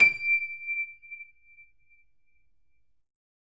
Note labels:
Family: keyboard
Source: electronic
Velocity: 127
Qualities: reverb

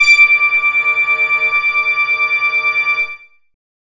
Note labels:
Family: bass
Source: synthesizer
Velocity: 100

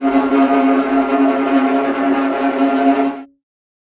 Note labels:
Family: string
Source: acoustic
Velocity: 25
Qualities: non-linear envelope, reverb

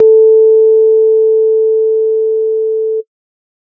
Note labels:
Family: organ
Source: electronic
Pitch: A4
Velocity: 25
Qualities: dark

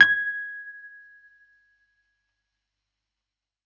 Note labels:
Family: keyboard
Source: electronic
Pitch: G#6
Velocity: 127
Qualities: fast decay

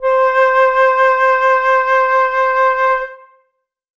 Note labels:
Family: flute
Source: acoustic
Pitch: C5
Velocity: 127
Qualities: reverb

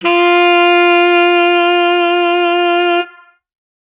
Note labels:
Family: reed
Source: acoustic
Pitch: F4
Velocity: 100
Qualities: bright

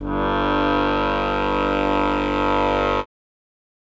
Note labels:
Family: reed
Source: acoustic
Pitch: G1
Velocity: 25

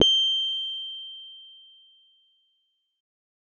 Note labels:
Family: keyboard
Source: electronic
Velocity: 50

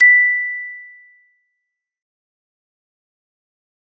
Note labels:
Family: mallet percussion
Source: acoustic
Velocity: 127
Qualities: fast decay

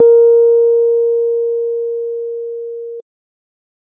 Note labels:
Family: keyboard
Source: electronic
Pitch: A#4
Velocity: 50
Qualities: dark

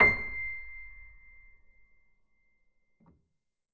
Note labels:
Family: keyboard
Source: acoustic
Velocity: 25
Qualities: reverb

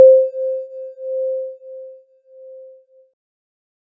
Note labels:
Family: keyboard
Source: synthesizer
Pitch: C5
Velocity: 75

